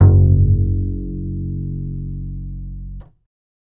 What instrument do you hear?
electronic bass